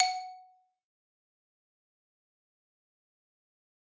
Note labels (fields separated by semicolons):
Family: mallet percussion; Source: acoustic; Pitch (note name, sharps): F#5; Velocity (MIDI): 100; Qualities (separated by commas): fast decay, percussive, reverb